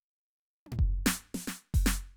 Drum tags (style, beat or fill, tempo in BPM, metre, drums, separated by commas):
Afro-Cuban rumba, fill, 110 BPM, 4/4, open hi-hat, hi-hat pedal, snare, high tom, floor tom, kick